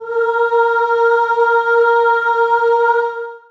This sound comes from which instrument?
acoustic voice